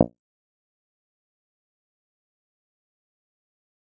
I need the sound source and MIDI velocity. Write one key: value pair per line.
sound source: electronic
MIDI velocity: 75